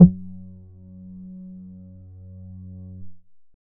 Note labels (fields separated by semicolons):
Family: bass; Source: synthesizer; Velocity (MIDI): 25; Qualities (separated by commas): distorted, percussive